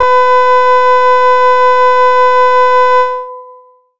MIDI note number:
71